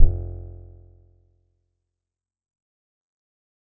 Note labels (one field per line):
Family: guitar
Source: acoustic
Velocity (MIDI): 50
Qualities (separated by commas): dark, percussive